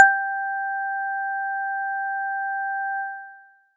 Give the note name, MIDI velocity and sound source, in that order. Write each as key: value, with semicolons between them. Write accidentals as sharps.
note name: G5; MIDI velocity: 127; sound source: acoustic